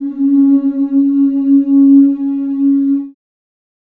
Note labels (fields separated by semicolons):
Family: voice; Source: acoustic; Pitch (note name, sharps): C#4; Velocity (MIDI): 25; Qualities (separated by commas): dark, reverb